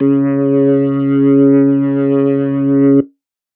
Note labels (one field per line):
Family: organ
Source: electronic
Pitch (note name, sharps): C#3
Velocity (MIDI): 50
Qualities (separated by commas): distorted